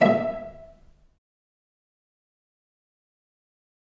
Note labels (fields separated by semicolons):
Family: string; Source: acoustic; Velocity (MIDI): 75; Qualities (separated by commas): dark, fast decay, percussive, reverb